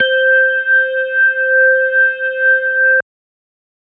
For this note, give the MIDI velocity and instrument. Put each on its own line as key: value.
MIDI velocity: 75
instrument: electronic organ